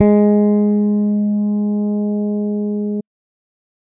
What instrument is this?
electronic bass